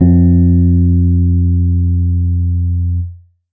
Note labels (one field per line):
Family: keyboard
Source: electronic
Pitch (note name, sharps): F2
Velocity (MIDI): 50